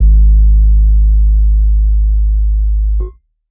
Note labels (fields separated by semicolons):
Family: keyboard; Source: electronic; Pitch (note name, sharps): G#1; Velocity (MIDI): 25; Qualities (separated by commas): dark